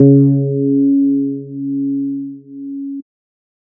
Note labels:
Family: bass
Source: synthesizer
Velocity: 127

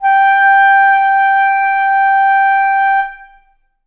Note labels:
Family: flute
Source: acoustic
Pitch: G5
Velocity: 100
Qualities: reverb

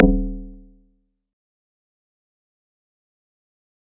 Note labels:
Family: mallet percussion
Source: acoustic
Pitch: D#1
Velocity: 50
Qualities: fast decay, percussive

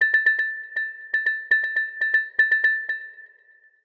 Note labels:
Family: mallet percussion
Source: synthesizer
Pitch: A6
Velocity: 50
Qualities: long release, multiphonic, percussive, tempo-synced

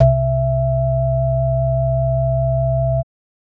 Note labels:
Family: organ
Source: electronic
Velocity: 127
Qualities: multiphonic

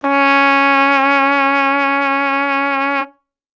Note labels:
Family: brass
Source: acoustic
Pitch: C#4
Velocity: 75

